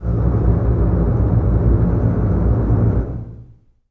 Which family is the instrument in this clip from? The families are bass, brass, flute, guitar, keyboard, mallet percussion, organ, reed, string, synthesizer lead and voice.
string